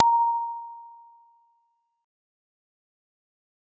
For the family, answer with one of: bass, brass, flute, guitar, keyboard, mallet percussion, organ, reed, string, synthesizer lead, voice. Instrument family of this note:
mallet percussion